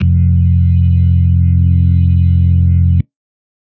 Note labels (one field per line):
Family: organ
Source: electronic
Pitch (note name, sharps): F1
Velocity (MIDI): 50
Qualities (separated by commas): dark